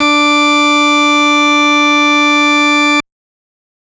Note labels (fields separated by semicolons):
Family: organ; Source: electronic; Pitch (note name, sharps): D4; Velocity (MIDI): 127; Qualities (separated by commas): bright, distorted